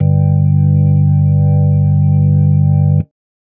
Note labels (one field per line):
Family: organ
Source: electronic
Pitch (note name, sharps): G1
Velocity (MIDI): 25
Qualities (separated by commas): dark